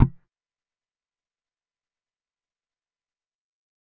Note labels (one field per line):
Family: bass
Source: electronic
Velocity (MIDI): 100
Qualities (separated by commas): fast decay, percussive